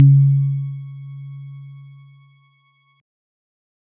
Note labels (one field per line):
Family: keyboard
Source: electronic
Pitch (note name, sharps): C#3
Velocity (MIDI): 50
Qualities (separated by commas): dark